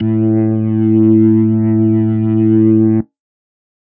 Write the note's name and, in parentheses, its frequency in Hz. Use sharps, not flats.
A2 (110 Hz)